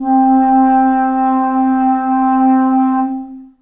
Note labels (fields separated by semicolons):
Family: reed; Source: acoustic; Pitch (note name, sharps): C4; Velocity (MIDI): 25; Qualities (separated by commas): dark, long release, reverb